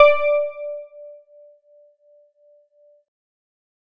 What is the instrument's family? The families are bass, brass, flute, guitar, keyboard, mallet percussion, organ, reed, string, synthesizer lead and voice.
keyboard